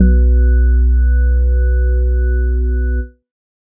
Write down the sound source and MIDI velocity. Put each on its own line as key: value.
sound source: electronic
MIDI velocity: 100